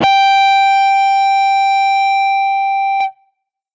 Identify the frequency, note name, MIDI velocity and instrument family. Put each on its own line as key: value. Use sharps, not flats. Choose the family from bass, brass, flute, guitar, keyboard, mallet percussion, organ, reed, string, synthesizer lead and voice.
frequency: 784 Hz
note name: G5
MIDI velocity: 50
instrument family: guitar